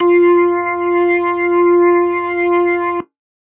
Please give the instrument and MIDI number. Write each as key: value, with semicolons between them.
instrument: electronic organ; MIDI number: 65